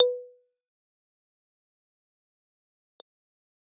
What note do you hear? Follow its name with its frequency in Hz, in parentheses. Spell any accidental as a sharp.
B4 (493.9 Hz)